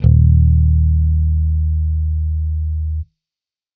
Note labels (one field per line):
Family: bass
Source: electronic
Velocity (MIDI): 50